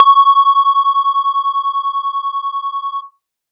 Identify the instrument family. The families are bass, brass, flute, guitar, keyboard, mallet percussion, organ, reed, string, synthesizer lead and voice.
synthesizer lead